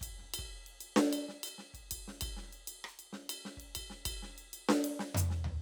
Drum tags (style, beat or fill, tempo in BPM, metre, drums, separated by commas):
Afro-Cuban, beat, 128 BPM, 4/4, ride, ride bell, hi-hat pedal, snare, cross-stick, mid tom, floor tom, kick